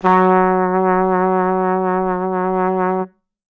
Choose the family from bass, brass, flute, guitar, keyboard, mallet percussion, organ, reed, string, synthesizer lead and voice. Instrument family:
brass